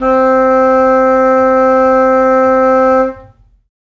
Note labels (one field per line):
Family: reed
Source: acoustic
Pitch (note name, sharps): C4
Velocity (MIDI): 25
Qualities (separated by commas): long release, reverb